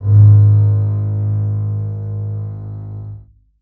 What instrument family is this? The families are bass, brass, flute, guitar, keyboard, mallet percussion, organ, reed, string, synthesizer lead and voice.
string